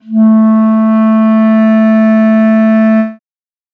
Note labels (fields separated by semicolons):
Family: reed; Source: acoustic; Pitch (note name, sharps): A3; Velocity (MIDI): 100; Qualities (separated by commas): dark